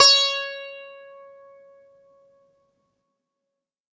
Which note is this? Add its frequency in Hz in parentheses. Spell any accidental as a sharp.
C#5 (554.4 Hz)